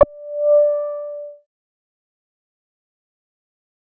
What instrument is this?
synthesizer bass